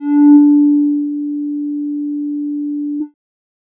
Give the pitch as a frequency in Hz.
293.7 Hz